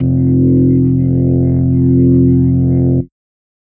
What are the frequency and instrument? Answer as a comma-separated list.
43.65 Hz, electronic organ